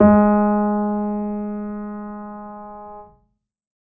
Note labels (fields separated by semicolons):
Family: keyboard; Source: acoustic; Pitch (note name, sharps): G#3; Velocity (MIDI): 25; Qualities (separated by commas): reverb